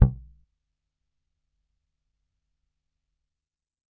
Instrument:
electronic bass